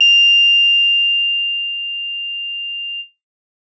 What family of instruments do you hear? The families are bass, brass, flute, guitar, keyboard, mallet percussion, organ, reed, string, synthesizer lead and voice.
guitar